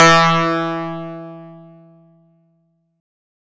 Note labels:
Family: guitar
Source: acoustic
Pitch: E3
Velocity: 127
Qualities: bright, distorted

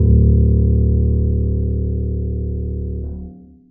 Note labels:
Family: keyboard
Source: acoustic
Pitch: D1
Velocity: 25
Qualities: dark, long release, reverb

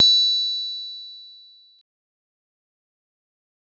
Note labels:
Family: mallet percussion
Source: acoustic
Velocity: 50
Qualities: fast decay, reverb

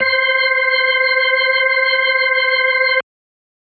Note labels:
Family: organ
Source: electronic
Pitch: C5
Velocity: 100

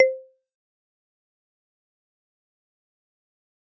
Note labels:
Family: mallet percussion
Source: acoustic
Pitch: C5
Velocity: 25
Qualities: fast decay, percussive

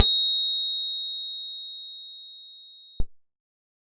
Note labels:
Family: keyboard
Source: electronic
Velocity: 25

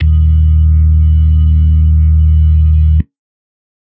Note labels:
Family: organ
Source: electronic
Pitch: D#2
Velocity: 75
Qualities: dark

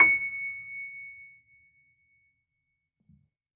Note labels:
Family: keyboard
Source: acoustic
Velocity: 50

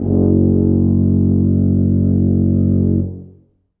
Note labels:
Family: brass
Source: acoustic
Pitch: F#1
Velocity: 100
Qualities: bright, reverb

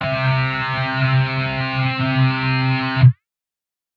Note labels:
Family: guitar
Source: synthesizer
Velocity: 50

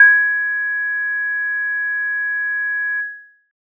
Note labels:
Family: keyboard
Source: electronic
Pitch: G#6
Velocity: 25

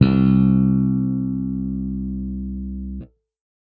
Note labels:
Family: bass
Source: electronic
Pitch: C2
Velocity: 100

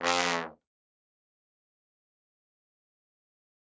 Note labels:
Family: brass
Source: acoustic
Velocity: 50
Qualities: bright, fast decay, reverb

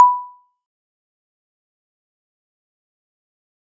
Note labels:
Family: mallet percussion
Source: acoustic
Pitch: B5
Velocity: 75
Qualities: fast decay, percussive

